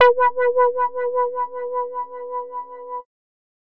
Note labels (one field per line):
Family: bass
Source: synthesizer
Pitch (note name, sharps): B4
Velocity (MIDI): 75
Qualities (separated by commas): dark, distorted